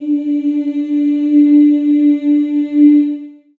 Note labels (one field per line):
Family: voice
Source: acoustic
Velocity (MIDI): 25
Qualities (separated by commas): reverb